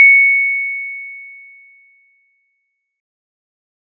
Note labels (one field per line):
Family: mallet percussion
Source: acoustic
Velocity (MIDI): 50